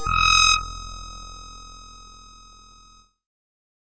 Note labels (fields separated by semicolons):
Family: keyboard; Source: synthesizer; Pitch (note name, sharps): D#6; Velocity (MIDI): 75